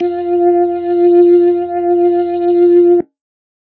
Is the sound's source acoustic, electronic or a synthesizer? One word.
electronic